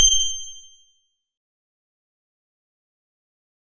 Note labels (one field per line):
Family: guitar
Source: acoustic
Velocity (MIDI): 75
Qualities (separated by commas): bright, distorted, fast decay, percussive